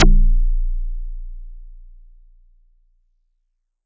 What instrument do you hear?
acoustic mallet percussion instrument